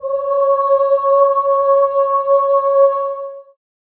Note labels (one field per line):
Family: voice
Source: acoustic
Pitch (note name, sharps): C#5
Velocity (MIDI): 100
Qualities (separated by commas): long release, reverb